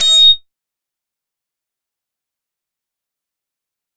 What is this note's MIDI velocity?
127